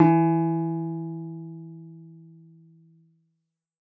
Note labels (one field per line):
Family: guitar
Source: synthesizer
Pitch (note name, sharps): E3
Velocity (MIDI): 127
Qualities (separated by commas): dark